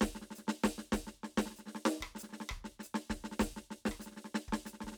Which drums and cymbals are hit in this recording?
hi-hat pedal, snare, cross-stick and kick